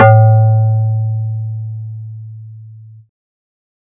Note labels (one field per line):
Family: bass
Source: synthesizer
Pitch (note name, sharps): A2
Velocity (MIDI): 100